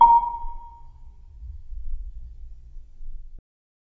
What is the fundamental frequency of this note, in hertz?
932.3 Hz